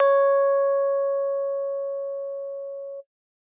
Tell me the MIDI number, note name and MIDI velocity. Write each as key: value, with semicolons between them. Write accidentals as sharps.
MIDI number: 73; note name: C#5; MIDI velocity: 100